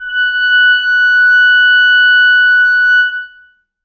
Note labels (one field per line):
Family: reed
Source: acoustic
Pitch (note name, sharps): F#6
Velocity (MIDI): 100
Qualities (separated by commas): long release, reverb